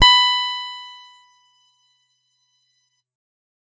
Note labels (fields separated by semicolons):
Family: guitar; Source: electronic; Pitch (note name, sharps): B5; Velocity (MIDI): 100; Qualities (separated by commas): bright